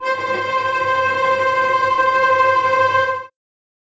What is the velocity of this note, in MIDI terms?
75